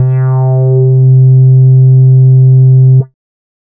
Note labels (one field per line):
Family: bass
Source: synthesizer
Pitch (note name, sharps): C3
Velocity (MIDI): 75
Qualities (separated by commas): dark, distorted